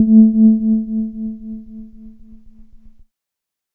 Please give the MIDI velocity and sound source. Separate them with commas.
50, electronic